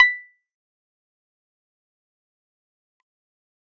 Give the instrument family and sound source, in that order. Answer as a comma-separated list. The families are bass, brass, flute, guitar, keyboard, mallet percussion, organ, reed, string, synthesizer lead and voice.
keyboard, electronic